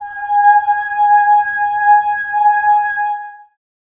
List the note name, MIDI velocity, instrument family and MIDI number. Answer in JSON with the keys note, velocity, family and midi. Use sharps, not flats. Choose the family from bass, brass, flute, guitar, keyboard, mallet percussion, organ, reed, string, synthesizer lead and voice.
{"note": "G#5", "velocity": 50, "family": "voice", "midi": 80}